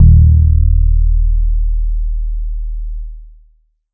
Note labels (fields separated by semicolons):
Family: bass; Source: synthesizer; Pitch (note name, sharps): D#1; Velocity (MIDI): 25; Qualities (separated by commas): distorted, long release